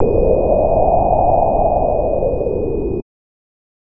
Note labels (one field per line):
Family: bass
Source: synthesizer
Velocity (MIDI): 75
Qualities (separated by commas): distorted